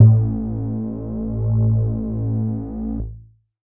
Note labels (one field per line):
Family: keyboard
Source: electronic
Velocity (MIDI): 100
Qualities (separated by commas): distorted